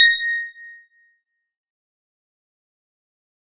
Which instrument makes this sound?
synthesizer guitar